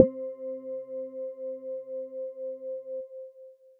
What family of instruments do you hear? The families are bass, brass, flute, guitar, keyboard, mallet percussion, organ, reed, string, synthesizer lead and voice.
mallet percussion